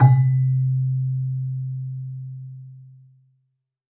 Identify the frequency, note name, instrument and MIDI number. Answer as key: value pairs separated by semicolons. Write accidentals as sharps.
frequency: 130.8 Hz; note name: C3; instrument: acoustic mallet percussion instrument; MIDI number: 48